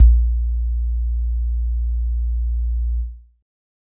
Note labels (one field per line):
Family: keyboard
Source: electronic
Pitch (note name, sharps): A#1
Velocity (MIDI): 75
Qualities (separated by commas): dark